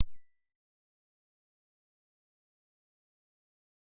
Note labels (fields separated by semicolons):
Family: bass; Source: synthesizer; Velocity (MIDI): 50; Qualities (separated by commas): fast decay, percussive